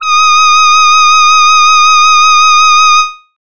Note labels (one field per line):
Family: voice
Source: synthesizer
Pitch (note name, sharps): D#6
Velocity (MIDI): 75